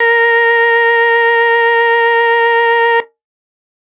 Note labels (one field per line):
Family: organ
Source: electronic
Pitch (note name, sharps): A#4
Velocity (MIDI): 50